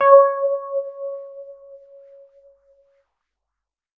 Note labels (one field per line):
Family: keyboard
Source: electronic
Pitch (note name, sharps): C#5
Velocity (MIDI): 75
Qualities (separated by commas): non-linear envelope